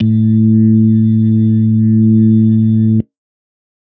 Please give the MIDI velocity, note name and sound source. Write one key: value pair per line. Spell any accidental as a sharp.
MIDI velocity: 75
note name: A2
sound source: electronic